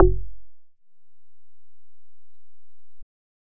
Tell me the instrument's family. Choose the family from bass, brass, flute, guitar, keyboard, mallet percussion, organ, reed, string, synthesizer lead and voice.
bass